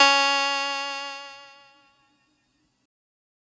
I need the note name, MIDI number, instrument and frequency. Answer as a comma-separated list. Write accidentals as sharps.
C#4, 61, synthesizer keyboard, 277.2 Hz